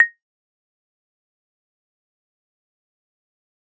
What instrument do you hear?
acoustic mallet percussion instrument